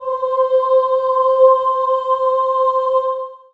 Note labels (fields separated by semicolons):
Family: voice; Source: acoustic; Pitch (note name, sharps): C5; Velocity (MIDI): 127; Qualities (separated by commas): reverb